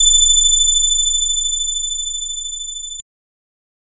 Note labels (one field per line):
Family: bass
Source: synthesizer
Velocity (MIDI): 50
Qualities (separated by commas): bright, distorted, multiphonic